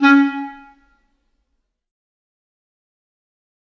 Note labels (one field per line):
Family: reed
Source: acoustic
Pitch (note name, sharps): C#4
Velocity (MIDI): 100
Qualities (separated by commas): fast decay, percussive, reverb